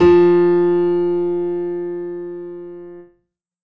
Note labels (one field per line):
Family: keyboard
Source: acoustic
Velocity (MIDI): 127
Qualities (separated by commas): reverb